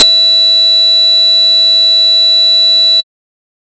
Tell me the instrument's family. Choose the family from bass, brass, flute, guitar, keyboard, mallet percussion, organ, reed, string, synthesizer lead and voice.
bass